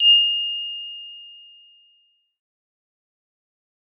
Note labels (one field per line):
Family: synthesizer lead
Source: synthesizer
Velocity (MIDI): 50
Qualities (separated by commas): bright, distorted, fast decay